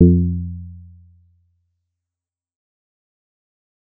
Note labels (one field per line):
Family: bass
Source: synthesizer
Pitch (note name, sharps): F2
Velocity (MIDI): 25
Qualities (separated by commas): dark, fast decay